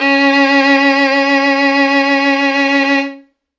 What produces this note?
acoustic string instrument